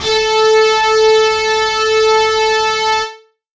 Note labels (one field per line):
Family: guitar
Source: electronic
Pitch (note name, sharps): A4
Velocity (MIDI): 100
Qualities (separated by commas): distorted